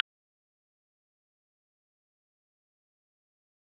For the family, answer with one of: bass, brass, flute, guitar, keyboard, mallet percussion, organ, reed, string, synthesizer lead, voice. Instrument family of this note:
guitar